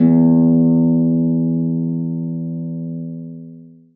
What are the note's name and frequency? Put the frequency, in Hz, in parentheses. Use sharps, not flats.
E2 (82.41 Hz)